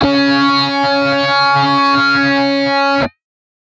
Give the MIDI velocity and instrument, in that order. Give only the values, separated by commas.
100, synthesizer guitar